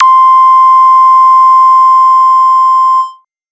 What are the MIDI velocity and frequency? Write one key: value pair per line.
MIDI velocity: 75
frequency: 1047 Hz